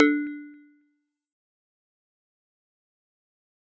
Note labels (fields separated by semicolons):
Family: mallet percussion; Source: acoustic; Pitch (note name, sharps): D4; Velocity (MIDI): 100; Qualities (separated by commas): fast decay, percussive